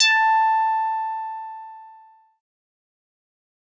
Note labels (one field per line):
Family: synthesizer lead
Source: synthesizer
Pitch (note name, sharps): A5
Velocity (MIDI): 100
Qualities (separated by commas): distorted, fast decay